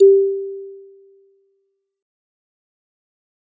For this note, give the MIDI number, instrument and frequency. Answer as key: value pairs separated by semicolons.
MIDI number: 67; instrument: acoustic mallet percussion instrument; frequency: 392 Hz